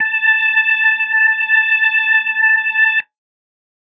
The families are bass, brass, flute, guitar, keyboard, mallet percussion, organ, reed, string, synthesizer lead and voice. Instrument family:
organ